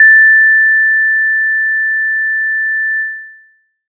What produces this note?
acoustic mallet percussion instrument